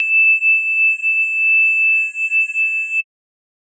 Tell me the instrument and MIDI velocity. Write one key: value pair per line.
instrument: synthesizer mallet percussion instrument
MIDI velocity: 127